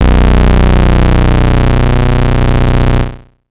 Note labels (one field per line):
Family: bass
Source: synthesizer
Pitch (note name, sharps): B0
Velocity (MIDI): 127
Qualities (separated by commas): bright, distorted